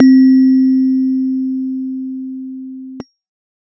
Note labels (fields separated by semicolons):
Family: keyboard; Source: electronic; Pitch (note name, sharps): C4; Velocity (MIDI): 25